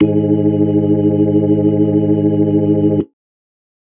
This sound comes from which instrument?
electronic organ